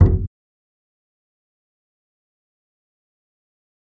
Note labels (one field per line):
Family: bass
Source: electronic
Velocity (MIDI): 50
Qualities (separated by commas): fast decay, percussive, reverb